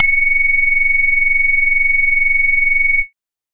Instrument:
synthesizer bass